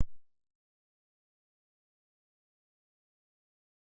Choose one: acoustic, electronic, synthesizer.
synthesizer